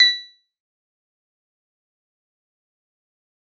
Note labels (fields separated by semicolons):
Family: guitar; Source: synthesizer; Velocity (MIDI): 100; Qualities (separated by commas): fast decay, percussive